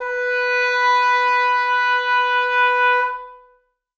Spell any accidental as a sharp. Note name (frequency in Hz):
B4 (493.9 Hz)